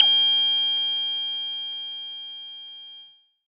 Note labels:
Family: bass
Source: synthesizer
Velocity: 50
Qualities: bright, distorted

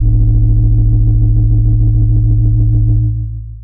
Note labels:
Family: mallet percussion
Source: electronic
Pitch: A-1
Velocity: 127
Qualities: long release

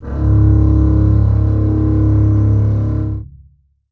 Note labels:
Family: string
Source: acoustic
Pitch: C#1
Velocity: 100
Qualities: long release, reverb

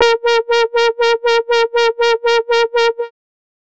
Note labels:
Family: bass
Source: synthesizer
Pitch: A#4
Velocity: 127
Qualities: bright, distorted, tempo-synced

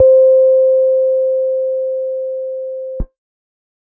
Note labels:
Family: keyboard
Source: electronic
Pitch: C5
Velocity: 25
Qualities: dark

